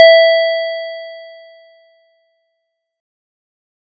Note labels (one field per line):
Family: keyboard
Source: electronic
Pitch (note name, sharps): E5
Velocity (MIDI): 127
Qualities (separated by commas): distorted